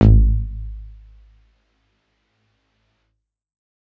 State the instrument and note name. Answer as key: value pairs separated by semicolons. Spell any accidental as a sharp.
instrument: electronic keyboard; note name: G#1